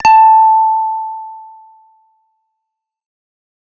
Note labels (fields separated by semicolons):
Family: bass; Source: synthesizer; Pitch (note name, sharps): A5; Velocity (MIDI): 75; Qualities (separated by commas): distorted